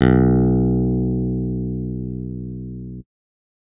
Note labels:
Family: keyboard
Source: electronic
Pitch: B1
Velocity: 127

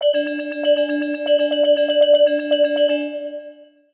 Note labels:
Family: mallet percussion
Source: synthesizer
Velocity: 75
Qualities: long release, multiphonic, tempo-synced

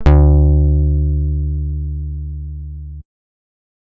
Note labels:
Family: guitar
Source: electronic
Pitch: D2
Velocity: 127

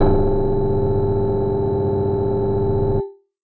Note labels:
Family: keyboard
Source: electronic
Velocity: 25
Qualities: distorted

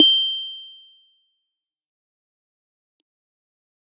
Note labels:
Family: keyboard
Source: electronic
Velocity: 25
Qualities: fast decay

